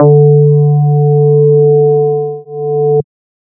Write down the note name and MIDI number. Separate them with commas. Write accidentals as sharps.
D3, 50